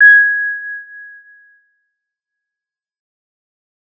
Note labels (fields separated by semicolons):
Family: bass; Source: synthesizer; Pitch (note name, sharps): G#6; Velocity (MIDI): 100; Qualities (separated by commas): fast decay